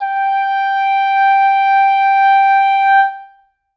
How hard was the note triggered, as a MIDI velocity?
100